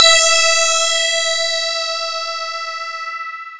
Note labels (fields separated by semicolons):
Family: mallet percussion; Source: electronic; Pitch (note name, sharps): E5; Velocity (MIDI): 100; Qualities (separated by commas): bright, distorted, long release, non-linear envelope